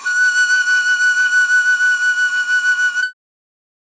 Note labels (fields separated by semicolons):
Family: flute; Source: acoustic; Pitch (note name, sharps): F#6; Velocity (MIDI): 100